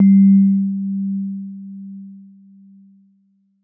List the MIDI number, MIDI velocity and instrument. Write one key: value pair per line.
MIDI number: 55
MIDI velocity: 50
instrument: electronic keyboard